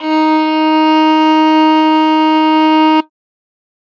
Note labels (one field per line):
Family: string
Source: acoustic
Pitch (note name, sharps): D#4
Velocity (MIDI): 25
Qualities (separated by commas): bright